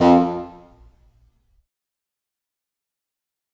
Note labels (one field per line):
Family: reed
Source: acoustic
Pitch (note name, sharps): F2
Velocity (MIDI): 75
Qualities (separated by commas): distorted, fast decay, percussive, reverb